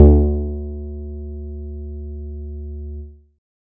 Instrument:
synthesizer guitar